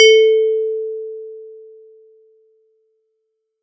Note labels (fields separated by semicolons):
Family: mallet percussion; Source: acoustic; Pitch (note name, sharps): A4; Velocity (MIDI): 100